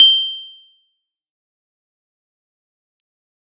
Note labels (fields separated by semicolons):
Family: keyboard; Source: electronic; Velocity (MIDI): 127; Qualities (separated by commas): bright, fast decay, percussive